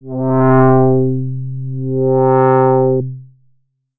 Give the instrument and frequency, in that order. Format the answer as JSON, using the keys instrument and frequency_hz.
{"instrument": "synthesizer bass", "frequency_hz": 130.8}